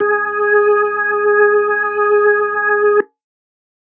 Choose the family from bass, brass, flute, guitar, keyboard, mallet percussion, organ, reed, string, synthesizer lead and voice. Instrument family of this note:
organ